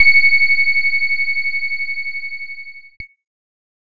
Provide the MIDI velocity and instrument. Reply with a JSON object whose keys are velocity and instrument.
{"velocity": 75, "instrument": "electronic keyboard"}